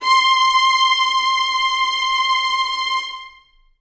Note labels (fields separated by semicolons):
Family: string; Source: acoustic; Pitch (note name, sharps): C6; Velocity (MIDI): 100; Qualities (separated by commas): reverb